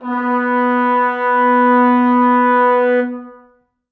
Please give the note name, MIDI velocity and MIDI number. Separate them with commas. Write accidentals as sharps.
B3, 75, 59